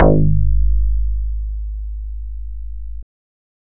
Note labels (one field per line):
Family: bass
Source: synthesizer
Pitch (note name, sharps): G#1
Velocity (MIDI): 50